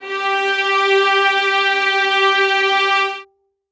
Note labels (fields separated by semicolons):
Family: string; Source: acoustic; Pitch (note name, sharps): G4; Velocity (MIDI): 127; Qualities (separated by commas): reverb